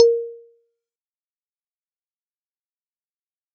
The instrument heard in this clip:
acoustic mallet percussion instrument